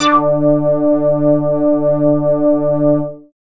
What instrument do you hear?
synthesizer bass